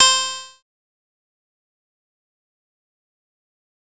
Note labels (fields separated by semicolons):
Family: bass; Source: synthesizer; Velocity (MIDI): 50; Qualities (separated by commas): bright, distorted, fast decay, percussive